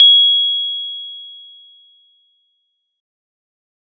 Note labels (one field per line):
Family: organ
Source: electronic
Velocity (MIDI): 50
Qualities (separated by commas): bright